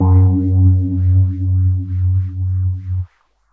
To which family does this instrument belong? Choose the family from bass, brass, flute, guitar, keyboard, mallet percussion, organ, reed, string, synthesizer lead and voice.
keyboard